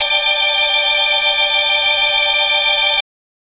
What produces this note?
electronic organ